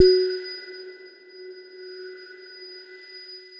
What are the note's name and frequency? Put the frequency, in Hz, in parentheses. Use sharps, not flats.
F#4 (370 Hz)